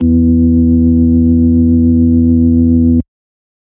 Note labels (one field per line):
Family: organ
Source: electronic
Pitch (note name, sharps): E2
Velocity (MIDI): 50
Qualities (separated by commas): dark